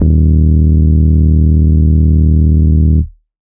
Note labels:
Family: organ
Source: electronic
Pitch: D#1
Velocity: 100

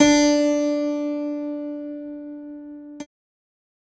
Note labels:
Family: keyboard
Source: electronic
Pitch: D4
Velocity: 127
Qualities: bright

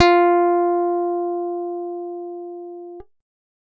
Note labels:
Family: guitar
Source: acoustic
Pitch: F4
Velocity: 50

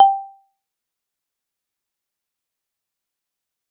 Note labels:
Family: mallet percussion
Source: acoustic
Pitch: G5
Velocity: 75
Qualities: dark, fast decay, percussive, reverb

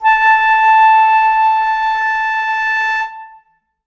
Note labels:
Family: flute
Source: acoustic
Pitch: A5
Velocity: 25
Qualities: reverb

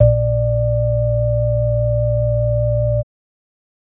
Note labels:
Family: organ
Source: electronic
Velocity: 50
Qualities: multiphonic

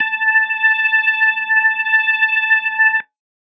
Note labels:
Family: organ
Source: electronic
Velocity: 127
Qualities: distorted

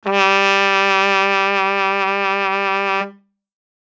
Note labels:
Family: brass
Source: acoustic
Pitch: G3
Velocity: 127

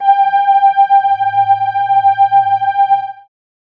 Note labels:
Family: keyboard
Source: synthesizer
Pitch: G5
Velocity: 127

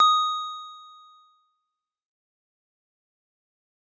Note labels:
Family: mallet percussion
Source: acoustic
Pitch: D#6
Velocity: 100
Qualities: bright, fast decay

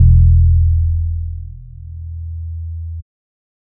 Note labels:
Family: bass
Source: synthesizer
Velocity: 75

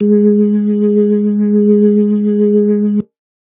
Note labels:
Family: organ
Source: electronic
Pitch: G#3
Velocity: 25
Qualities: dark

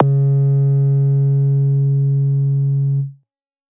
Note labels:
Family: bass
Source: synthesizer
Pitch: C#3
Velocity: 127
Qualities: distorted

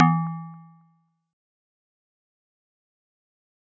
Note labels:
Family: mallet percussion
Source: acoustic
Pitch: E3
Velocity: 50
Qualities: fast decay, percussive

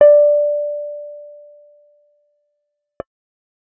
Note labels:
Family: bass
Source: synthesizer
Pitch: D5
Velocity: 50

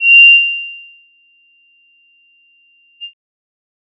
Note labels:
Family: bass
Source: synthesizer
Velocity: 100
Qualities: bright

